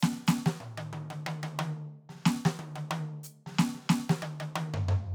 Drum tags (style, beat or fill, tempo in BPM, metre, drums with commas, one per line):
New Orleans funk
fill
93 BPM
4/4
hi-hat pedal, snare, high tom, mid tom, floor tom